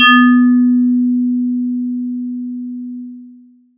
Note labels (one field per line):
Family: mallet percussion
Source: electronic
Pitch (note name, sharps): B3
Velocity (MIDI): 100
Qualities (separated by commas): long release, multiphonic